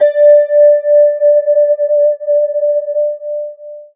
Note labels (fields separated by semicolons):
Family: guitar; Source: electronic; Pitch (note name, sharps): D5; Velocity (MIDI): 100; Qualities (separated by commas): long release, multiphonic, non-linear envelope